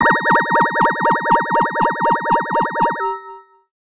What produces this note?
electronic organ